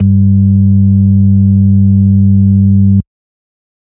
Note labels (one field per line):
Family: organ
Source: electronic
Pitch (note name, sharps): G2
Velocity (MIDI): 100